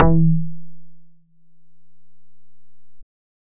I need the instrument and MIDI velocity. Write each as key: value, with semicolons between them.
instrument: synthesizer bass; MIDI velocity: 50